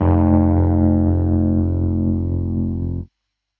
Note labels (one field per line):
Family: keyboard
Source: electronic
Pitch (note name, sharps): F1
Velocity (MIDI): 100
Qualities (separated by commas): distorted